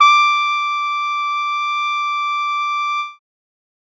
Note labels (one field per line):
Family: brass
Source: acoustic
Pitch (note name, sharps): D6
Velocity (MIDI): 25